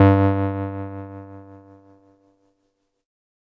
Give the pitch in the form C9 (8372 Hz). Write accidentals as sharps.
G2 (98 Hz)